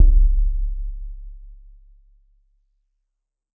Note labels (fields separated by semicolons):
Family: mallet percussion; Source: acoustic; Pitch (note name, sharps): C#1; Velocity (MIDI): 100; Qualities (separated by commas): dark, reverb